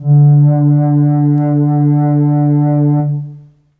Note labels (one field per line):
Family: flute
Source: acoustic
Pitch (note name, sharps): D3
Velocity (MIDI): 50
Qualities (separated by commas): long release, reverb